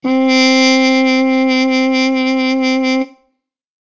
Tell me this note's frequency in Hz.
261.6 Hz